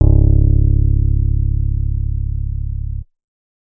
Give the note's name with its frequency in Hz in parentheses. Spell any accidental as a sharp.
C#1 (34.65 Hz)